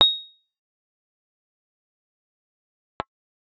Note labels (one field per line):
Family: bass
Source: synthesizer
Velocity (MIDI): 50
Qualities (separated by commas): bright, fast decay, percussive